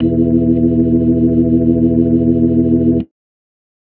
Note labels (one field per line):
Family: organ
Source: electronic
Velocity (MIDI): 127